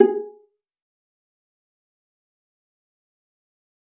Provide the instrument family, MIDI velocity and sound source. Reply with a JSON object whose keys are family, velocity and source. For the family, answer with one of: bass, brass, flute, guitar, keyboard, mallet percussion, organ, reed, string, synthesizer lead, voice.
{"family": "string", "velocity": 50, "source": "acoustic"}